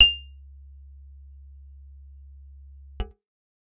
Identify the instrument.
acoustic guitar